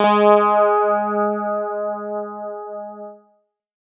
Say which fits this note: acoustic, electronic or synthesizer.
electronic